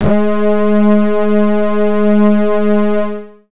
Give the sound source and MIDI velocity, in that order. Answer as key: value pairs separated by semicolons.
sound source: synthesizer; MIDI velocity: 25